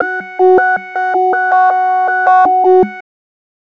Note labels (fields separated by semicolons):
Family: bass; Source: synthesizer; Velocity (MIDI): 50; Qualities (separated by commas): tempo-synced